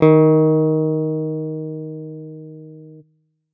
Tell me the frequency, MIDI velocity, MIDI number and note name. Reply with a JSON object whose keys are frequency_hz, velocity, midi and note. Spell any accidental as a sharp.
{"frequency_hz": 155.6, "velocity": 50, "midi": 51, "note": "D#3"}